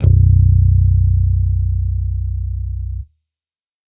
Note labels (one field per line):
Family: bass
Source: electronic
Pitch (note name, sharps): B0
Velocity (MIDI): 127